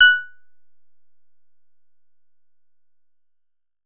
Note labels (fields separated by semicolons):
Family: guitar; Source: synthesizer; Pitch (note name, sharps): F#6; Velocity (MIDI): 25; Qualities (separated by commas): percussive